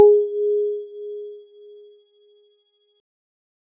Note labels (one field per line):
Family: keyboard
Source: electronic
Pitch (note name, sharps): G#4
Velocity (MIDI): 127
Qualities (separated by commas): dark